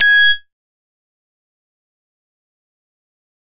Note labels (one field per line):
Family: bass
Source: synthesizer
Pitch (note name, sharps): G#6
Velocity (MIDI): 127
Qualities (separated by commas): fast decay, percussive